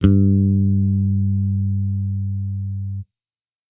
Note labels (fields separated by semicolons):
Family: bass; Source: electronic; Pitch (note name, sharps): G2; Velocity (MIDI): 127